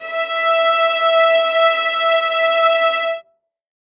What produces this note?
acoustic string instrument